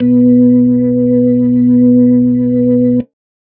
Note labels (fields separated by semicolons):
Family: organ; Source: electronic; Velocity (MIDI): 127; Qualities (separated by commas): dark